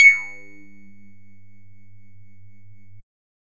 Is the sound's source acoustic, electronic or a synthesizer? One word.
synthesizer